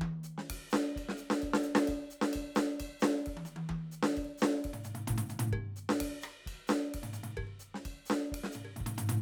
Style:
Dominican merengue